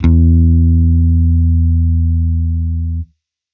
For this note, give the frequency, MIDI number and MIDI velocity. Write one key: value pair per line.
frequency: 82.41 Hz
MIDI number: 40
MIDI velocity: 100